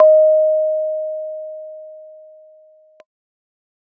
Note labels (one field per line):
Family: keyboard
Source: electronic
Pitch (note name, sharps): D#5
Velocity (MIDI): 25